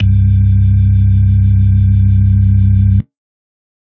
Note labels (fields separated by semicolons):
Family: organ; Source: electronic; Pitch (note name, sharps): C1; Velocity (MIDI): 100